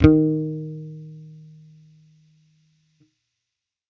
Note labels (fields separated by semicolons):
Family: bass; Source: electronic; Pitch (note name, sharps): D#3; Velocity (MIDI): 25